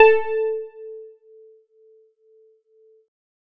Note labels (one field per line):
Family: keyboard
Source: electronic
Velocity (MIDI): 100